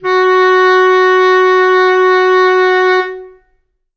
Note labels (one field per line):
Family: reed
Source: acoustic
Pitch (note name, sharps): F#4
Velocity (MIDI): 75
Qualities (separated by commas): reverb